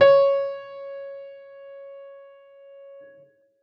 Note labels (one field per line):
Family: keyboard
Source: acoustic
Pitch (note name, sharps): C#5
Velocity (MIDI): 127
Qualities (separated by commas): reverb